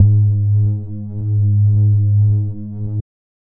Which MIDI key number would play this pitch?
44